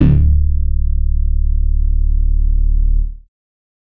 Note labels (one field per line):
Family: bass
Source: synthesizer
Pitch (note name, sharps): D1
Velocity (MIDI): 50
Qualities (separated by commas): distorted